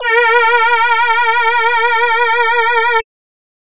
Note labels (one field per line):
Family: voice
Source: synthesizer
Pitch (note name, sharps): A#4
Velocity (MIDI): 50